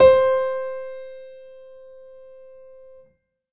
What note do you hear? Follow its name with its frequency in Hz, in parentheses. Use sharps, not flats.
C5 (523.3 Hz)